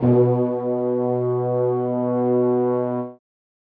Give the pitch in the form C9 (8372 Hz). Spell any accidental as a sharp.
B2 (123.5 Hz)